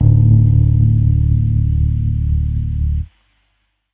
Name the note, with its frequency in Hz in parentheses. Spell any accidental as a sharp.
D1 (36.71 Hz)